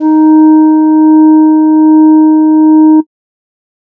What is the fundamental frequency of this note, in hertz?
311.1 Hz